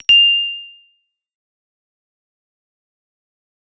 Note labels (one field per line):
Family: bass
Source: synthesizer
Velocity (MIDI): 75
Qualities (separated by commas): bright, distorted, fast decay